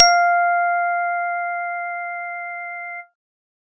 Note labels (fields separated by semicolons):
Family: organ; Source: electronic; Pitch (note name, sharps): F5; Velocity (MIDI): 127